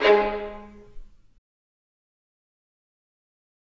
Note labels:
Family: string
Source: acoustic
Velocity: 25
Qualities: fast decay, reverb

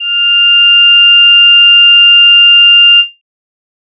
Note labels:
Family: voice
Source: synthesizer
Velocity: 25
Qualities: bright

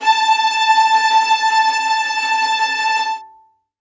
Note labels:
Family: string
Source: acoustic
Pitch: A5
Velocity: 100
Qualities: bright, non-linear envelope, reverb

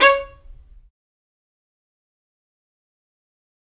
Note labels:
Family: string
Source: acoustic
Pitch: C#5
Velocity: 75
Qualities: fast decay, percussive, reverb

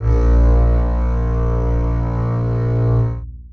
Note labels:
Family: string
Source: acoustic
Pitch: A#1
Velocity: 100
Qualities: long release, reverb

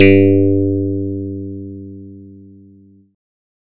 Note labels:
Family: bass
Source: synthesizer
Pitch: G2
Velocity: 75

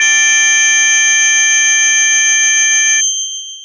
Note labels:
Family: mallet percussion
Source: electronic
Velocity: 127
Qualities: bright, long release

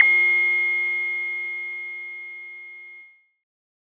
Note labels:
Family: bass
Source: synthesizer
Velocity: 50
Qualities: bright, distorted

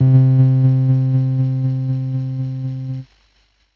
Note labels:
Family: keyboard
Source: electronic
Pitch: C3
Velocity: 25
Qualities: dark, distorted, tempo-synced

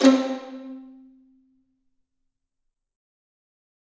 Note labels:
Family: string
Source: acoustic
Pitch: C4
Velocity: 127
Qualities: bright, percussive, reverb

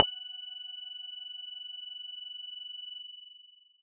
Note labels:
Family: mallet percussion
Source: electronic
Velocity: 75

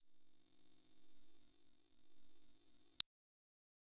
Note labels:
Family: reed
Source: acoustic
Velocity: 50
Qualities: bright

